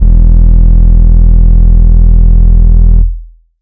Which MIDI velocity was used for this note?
127